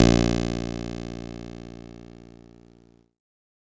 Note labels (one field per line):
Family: keyboard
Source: electronic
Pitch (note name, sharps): A#1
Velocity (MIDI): 50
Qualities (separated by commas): bright, distorted